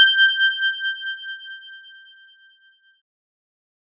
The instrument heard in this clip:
electronic keyboard